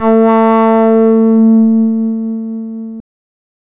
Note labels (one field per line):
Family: bass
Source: synthesizer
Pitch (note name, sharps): A3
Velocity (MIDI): 127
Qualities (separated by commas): distorted, non-linear envelope